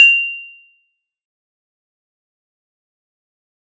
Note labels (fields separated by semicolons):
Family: mallet percussion; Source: acoustic; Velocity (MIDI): 127; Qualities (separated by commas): bright, fast decay, percussive